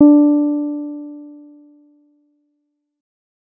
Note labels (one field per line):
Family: bass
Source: synthesizer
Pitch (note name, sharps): D4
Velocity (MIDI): 25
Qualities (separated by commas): dark